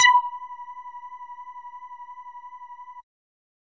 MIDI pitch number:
83